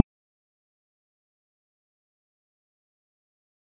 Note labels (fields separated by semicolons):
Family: mallet percussion; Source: acoustic; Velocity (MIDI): 25; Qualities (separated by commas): fast decay, percussive